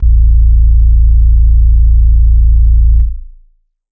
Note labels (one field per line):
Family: organ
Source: electronic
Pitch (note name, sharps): A0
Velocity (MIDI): 127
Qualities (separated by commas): dark, long release